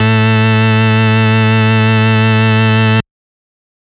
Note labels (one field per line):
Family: organ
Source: electronic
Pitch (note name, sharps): A2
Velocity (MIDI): 75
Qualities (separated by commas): bright, distorted